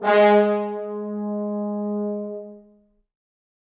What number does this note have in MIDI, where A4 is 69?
56